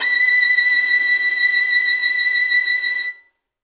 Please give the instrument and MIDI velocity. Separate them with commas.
acoustic string instrument, 75